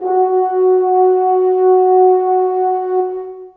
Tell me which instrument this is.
acoustic brass instrument